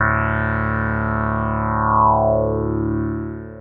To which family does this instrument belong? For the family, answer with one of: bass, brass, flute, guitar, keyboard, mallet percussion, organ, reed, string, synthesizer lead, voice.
synthesizer lead